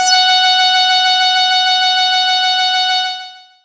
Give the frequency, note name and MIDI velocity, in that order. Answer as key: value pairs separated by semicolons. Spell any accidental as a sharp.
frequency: 740 Hz; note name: F#5; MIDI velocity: 127